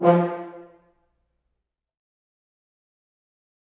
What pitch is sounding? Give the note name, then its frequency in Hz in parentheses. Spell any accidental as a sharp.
F3 (174.6 Hz)